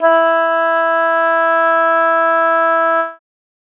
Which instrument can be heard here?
acoustic reed instrument